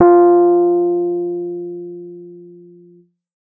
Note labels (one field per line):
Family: keyboard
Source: electronic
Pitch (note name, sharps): F4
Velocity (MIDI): 100